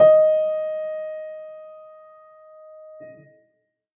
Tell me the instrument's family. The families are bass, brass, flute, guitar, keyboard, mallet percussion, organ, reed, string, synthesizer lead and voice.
keyboard